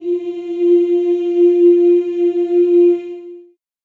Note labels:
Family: voice; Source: acoustic; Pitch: F4; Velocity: 25; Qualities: long release, reverb

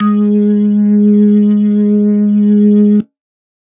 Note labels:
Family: organ; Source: electronic; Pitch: G#3; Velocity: 75

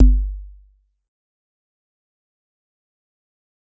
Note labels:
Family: mallet percussion; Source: acoustic; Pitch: G1; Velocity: 127; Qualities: dark, fast decay, percussive

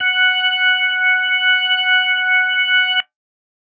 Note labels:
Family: organ; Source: electronic; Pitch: F#5; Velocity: 75

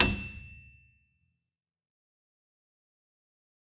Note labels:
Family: keyboard; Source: acoustic; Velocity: 100; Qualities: percussive, reverb

